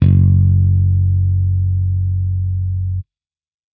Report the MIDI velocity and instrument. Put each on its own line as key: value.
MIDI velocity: 127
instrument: electronic bass